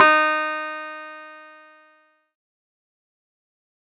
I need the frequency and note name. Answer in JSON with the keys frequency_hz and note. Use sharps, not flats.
{"frequency_hz": 311.1, "note": "D#4"}